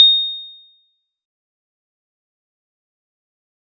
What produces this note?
acoustic mallet percussion instrument